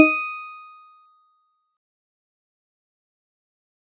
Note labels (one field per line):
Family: mallet percussion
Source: acoustic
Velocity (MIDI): 50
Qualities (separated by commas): fast decay, percussive